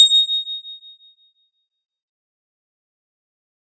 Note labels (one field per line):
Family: guitar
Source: synthesizer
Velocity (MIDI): 100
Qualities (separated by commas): bright, fast decay